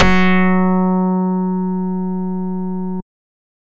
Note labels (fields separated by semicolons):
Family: bass; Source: synthesizer; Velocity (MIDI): 127; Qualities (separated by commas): bright, distorted